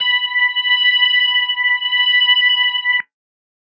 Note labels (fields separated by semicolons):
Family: organ; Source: electronic; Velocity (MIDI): 50